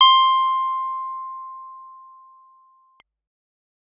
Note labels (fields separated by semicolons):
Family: keyboard; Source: electronic; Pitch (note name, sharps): C6; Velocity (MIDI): 127